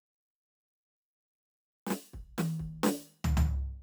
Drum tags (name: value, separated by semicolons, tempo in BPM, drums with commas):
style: fast funk; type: fill; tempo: 125 BPM; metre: 4/4; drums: snare, high tom, floor tom, kick